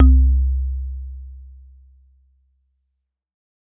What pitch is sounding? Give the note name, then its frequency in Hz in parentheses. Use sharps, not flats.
C2 (65.41 Hz)